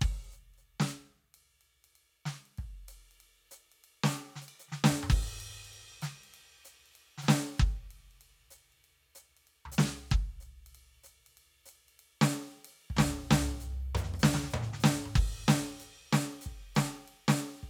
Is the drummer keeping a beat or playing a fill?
beat